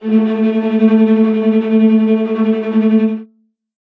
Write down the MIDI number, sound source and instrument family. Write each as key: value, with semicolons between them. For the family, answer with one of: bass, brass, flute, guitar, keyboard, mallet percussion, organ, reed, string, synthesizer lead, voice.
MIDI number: 57; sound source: acoustic; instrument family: string